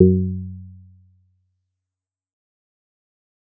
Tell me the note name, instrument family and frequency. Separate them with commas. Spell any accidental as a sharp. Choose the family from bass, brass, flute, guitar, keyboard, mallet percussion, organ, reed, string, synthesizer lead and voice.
F#2, bass, 92.5 Hz